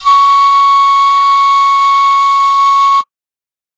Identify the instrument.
acoustic flute